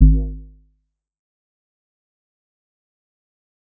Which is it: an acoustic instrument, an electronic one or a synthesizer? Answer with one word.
synthesizer